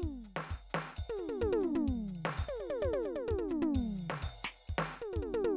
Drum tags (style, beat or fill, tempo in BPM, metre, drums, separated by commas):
Dominican merengue, beat, 130 BPM, 4/4, ride, ride bell, hi-hat pedal, snare, high tom, mid tom, floor tom, kick